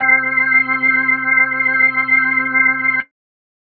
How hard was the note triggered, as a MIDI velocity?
100